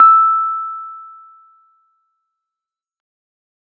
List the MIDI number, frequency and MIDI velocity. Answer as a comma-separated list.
88, 1319 Hz, 127